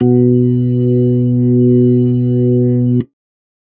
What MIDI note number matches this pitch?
47